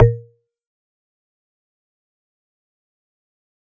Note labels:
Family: mallet percussion; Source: electronic; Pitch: A#2; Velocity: 50; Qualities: fast decay, percussive

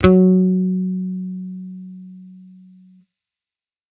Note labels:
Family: bass; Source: electronic; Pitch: F#3; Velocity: 127; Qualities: distorted

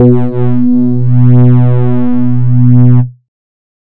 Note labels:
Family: bass; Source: synthesizer; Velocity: 25; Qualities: distorted

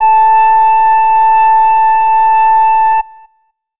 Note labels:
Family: flute; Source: acoustic; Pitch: A5; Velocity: 50

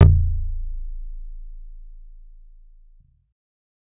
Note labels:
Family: bass; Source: synthesizer; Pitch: A0; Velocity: 127; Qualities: dark

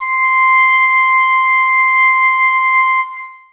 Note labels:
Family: reed; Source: acoustic; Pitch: C6; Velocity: 75; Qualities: long release, reverb

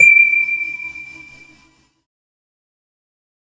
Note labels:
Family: keyboard; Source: synthesizer; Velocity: 25; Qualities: fast decay

